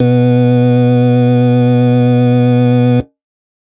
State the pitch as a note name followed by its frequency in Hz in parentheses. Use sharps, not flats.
B2 (123.5 Hz)